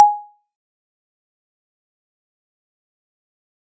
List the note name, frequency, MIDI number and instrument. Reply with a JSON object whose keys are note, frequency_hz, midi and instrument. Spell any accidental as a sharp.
{"note": "G#5", "frequency_hz": 830.6, "midi": 80, "instrument": "acoustic mallet percussion instrument"}